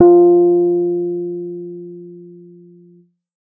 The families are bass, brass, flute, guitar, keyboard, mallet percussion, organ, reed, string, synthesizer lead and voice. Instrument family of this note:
keyboard